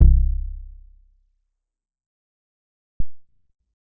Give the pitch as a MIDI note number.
24